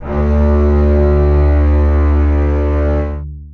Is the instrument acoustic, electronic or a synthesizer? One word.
acoustic